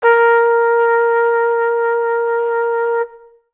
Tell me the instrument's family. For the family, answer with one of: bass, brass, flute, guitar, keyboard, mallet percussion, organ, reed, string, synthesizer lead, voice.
brass